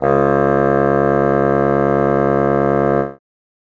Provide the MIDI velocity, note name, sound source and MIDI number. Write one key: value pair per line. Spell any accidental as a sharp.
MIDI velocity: 127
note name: C#2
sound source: acoustic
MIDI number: 37